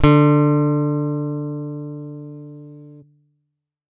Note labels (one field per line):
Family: guitar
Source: electronic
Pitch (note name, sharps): D3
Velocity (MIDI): 100